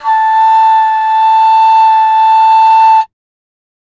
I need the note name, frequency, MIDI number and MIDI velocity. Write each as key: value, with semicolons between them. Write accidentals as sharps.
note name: A5; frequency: 880 Hz; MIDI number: 81; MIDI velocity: 100